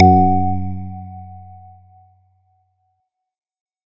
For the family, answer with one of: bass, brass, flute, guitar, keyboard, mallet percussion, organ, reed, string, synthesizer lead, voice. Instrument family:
organ